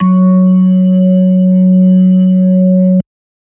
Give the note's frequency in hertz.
185 Hz